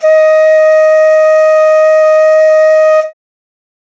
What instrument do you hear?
acoustic flute